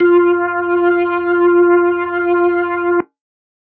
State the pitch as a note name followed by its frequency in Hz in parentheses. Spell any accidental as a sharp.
F4 (349.2 Hz)